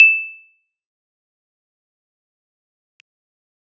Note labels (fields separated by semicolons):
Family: keyboard; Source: electronic; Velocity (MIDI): 25; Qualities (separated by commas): bright, percussive